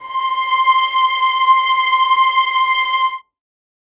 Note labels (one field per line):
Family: string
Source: acoustic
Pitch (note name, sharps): C6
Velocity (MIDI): 75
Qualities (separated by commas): reverb